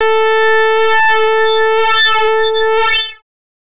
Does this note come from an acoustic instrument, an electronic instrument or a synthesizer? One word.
synthesizer